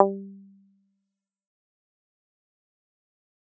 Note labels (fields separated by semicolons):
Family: guitar; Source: electronic; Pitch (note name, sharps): G3; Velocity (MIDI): 75; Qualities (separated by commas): fast decay, percussive